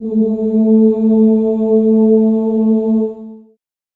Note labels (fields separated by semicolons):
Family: voice; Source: acoustic; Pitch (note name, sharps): A3; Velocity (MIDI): 25; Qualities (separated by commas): dark, long release, reverb